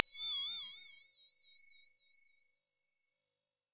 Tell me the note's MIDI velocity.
127